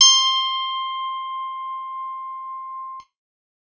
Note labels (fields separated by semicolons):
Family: guitar; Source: electronic; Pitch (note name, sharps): C6; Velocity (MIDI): 127; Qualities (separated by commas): bright, reverb